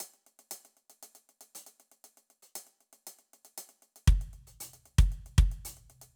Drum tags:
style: funk; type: beat; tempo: 117 BPM; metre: 4/4; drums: closed hi-hat, kick

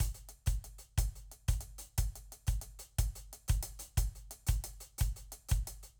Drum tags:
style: rock; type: beat; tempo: 120 BPM; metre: 4/4; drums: closed hi-hat, kick

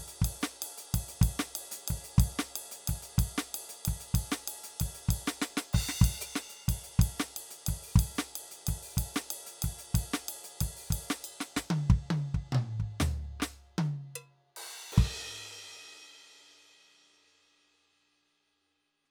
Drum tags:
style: swing; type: beat; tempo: 124 BPM; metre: 4/4; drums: crash, ride, ride bell, closed hi-hat, open hi-hat, hi-hat pedal, percussion, snare, cross-stick, high tom, mid tom, floor tom, kick

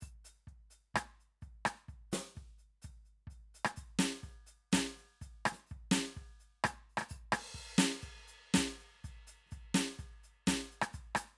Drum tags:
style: reggae; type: beat; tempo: 126 BPM; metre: 4/4; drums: crash, closed hi-hat, open hi-hat, hi-hat pedal, snare, cross-stick, kick

